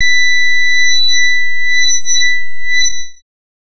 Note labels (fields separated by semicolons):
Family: bass; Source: synthesizer; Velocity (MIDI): 100; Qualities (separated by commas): bright, distorted, non-linear envelope